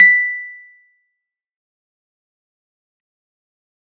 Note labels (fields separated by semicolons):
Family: keyboard; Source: electronic; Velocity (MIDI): 100; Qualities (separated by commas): fast decay, percussive